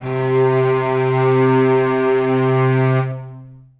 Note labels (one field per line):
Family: string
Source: acoustic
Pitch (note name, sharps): C3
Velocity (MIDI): 75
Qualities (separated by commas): long release, reverb